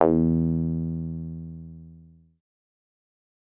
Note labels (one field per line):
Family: synthesizer lead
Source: synthesizer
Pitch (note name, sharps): E2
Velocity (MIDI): 25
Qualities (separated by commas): distorted, fast decay